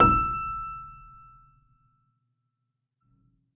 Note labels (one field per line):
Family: keyboard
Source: acoustic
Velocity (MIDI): 127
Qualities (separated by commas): reverb